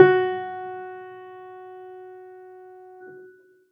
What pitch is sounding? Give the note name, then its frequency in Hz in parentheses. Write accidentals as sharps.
F#4 (370 Hz)